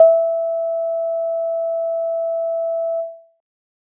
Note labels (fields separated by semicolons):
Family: keyboard; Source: electronic; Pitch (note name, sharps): E5; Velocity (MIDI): 100; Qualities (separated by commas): dark